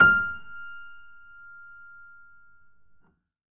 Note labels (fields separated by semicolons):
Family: keyboard; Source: acoustic; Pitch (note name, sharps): F6; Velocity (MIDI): 75; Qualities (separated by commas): reverb